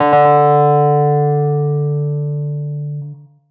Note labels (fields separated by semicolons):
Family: keyboard; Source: electronic; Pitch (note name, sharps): D3; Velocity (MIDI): 127; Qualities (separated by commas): tempo-synced